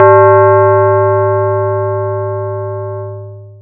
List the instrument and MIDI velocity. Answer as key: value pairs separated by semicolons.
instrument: acoustic mallet percussion instrument; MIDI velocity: 75